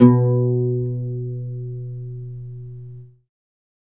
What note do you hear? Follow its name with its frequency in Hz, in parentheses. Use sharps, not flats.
B2 (123.5 Hz)